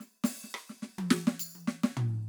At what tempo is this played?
105 BPM